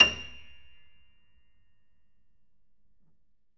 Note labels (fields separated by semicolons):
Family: keyboard; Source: acoustic; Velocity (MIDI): 127; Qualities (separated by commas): percussive, reverb